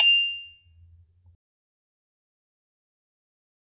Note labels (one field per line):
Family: mallet percussion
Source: acoustic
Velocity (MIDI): 100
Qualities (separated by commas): fast decay, percussive, reverb